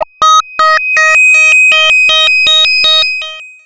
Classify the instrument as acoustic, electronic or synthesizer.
synthesizer